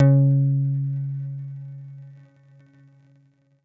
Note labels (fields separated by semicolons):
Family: guitar; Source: electronic; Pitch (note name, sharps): C#3; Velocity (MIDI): 127